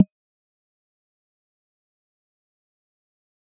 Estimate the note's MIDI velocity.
25